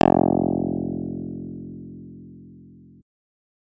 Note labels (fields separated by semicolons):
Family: guitar; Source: electronic; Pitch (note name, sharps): F1; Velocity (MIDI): 100